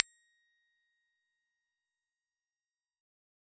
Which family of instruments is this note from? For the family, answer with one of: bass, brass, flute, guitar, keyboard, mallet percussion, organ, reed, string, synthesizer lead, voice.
bass